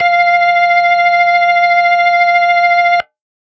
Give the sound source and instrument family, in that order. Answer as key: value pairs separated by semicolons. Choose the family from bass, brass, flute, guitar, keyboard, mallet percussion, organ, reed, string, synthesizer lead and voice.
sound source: electronic; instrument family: organ